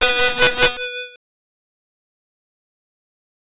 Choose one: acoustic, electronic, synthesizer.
synthesizer